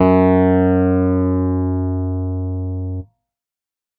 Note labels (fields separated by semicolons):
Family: keyboard; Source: electronic; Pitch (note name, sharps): F#2; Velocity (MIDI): 75; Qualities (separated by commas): distorted